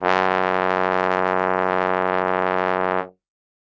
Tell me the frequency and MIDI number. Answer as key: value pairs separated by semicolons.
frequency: 92.5 Hz; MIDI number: 42